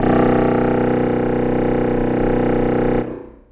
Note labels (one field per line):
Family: reed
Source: acoustic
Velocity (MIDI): 100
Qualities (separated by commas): reverb